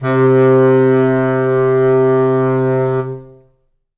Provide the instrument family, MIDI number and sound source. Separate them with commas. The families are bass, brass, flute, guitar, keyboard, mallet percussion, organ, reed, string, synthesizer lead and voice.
reed, 48, acoustic